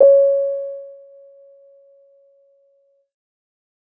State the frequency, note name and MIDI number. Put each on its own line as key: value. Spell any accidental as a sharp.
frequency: 554.4 Hz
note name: C#5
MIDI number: 73